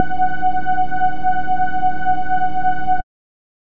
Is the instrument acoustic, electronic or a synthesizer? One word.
synthesizer